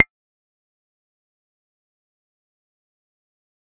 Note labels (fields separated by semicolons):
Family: bass; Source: synthesizer; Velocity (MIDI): 127; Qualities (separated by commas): fast decay, percussive